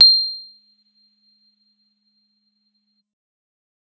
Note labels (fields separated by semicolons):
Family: guitar; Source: electronic; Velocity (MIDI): 50; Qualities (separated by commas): bright, percussive